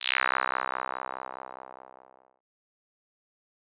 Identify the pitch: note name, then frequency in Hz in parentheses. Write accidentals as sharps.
C2 (65.41 Hz)